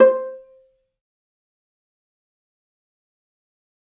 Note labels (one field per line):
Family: string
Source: acoustic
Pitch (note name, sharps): C5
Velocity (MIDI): 50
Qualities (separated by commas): dark, fast decay, percussive, reverb